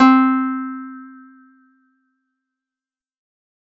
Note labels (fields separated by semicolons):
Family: guitar; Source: acoustic; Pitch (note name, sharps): C4; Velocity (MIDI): 50; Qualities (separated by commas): fast decay